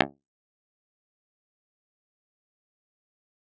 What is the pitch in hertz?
69.3 Hz